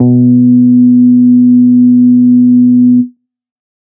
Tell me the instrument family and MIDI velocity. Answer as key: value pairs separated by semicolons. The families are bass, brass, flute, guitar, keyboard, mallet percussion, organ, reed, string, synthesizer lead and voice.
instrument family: bass; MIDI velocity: 75